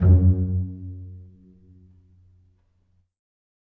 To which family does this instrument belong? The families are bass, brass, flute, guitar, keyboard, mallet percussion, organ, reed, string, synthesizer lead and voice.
string